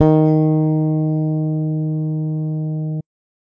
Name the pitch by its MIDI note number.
51